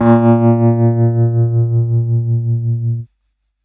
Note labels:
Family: keyboard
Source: electronic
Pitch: A#2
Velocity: 100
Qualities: distorted

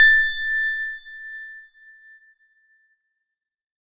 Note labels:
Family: organ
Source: electronic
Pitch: A6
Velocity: 50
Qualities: bright

